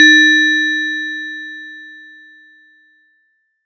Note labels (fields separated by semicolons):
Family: mallet percussion; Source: acoustic; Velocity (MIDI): 127; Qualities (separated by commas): bright